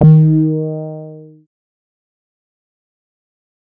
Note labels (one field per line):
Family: bass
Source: synthesizer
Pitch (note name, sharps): D#3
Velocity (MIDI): 75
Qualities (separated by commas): distorted, fast decay